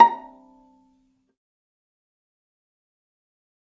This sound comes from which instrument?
acoustic string instrument